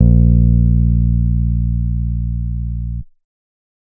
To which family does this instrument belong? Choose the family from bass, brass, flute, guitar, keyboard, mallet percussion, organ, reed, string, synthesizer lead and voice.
bass